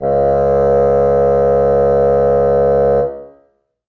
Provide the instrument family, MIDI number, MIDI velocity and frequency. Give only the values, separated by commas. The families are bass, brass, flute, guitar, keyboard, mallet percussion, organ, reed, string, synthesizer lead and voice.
reed, 37, 100, 69.3 Hz